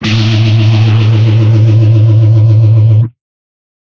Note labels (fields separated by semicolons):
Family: guitar; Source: electronic; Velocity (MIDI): 75; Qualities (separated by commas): bright, distorted